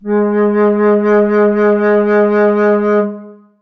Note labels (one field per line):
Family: flute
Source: acoustic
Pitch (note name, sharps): G#3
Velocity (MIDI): 75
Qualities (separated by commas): reverb